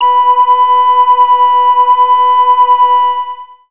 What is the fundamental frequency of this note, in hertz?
987.8 Hz